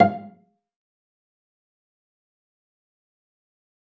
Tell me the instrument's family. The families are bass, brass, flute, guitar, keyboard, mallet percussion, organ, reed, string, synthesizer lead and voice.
string